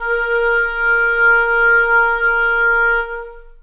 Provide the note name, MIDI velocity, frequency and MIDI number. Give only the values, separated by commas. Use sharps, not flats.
A#4, 50, 466.2 Hz, 70